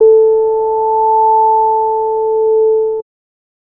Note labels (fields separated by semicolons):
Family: bass; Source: synthesizer; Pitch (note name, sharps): A4; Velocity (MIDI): 50; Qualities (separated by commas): distorted